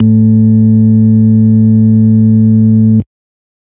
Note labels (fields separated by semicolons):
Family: organ; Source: electronic; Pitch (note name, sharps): A2; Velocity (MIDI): 75